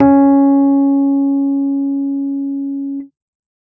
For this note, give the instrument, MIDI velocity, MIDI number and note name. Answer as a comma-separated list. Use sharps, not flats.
electronic keyboard, 100, 61, C#4